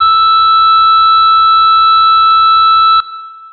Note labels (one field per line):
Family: organ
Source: electronic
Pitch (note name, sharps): E6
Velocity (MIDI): 127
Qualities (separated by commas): bright, long release